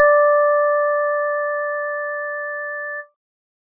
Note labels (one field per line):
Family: organ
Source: electronic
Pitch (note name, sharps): D5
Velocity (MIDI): 100